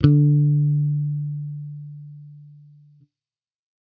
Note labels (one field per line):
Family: bass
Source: electronic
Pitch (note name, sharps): D3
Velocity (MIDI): 127